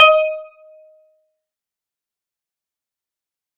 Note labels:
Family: guitar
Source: synthesizer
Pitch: D#5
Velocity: 127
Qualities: fast decay, percussive

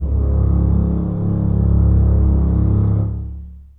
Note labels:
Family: string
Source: acoustic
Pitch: C#1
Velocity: 50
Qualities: long release, reverb

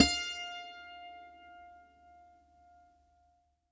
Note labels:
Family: guitar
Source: acoustic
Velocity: 100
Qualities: bright, reverb

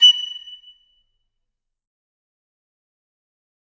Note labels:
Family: flute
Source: acoustic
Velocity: 25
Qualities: bright, fast decay, percussive, reverb

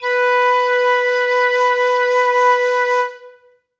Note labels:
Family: flute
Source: acoustic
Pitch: B4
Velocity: 127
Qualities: reverb

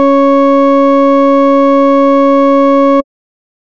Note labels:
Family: bass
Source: synthesizer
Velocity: 127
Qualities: distorted

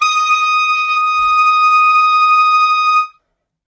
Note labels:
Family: reed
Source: acoustic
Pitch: D#6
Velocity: 50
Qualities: reverb

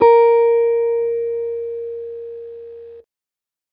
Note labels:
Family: guitar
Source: electronic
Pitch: A#4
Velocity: 25

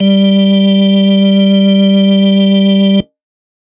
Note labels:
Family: organ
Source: electronic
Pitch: G3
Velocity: 100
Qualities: distorted

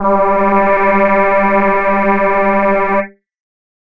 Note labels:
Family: voice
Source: synthesizer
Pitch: G3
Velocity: 127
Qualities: multiphonic

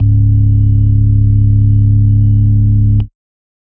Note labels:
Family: organ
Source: electronic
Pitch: C#1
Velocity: 25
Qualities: dark

